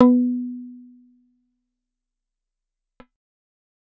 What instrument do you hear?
acoustic guitar